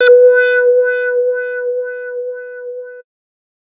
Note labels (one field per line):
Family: bass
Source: synthesizer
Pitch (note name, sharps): B4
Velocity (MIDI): 100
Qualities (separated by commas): distorted